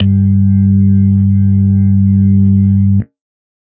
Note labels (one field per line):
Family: organ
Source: electronic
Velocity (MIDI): 50